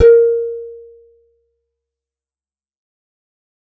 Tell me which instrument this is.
acoustic guitar